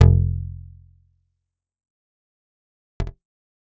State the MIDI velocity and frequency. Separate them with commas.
127, 43.65 Hz